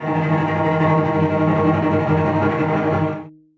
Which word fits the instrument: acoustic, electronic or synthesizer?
acoustic